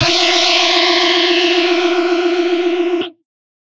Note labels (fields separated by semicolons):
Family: guitar; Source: electronic; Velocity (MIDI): 127; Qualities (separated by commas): bright, distorted